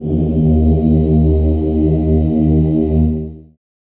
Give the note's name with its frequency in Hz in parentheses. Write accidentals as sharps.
D#2 (77.78 Hz)